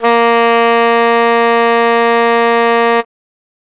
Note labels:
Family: reed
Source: acoustic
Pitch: A#3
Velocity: 25

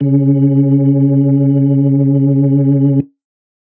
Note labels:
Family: organ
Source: electronic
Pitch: C#3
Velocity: 50

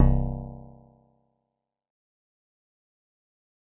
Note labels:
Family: guitar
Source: synthesizer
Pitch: C1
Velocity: 50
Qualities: dark, fast decay, percussive

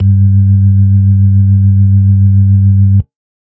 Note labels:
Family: organ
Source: electronic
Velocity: 100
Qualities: dark

